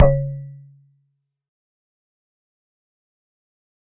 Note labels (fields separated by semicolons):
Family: mallet percussion; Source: acoustic; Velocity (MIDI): 50; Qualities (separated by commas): fast decay, percussive